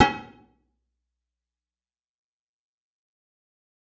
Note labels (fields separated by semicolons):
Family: guitar; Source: electronic; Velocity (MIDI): 75; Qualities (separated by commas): bright, fast decay, percussive, reverb